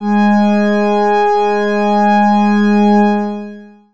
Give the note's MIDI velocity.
75